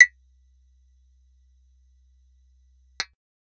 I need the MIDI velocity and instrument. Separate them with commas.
100, synthesizer bass